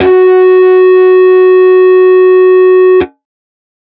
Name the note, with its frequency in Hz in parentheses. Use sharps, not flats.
F#4 (370 Hz)